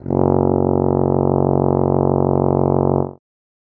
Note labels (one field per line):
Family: brass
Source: acoustic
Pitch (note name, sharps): F#1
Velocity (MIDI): 75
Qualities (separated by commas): dark